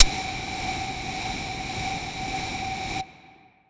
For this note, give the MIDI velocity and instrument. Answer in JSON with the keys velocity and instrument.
{"velocity": 100, "instrument": "acoustic flute"}